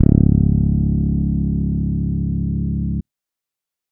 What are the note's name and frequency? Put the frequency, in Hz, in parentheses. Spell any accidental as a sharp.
C#1 (34.65 Hz)